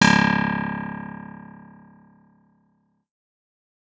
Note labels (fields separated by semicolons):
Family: guitar; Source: acoustic; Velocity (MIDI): 25; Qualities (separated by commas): bright